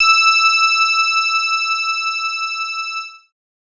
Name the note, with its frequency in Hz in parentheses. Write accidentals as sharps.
E6 (1319 Hz)